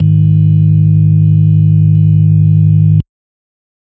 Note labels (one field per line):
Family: organ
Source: electronic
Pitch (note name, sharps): G#1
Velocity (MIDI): 25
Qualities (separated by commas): dark